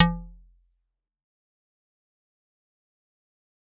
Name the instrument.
acoustic mallet percussion instrument